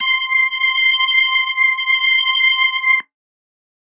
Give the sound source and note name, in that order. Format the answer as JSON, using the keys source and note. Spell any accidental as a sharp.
{"source": "electronic", "note": "C6"}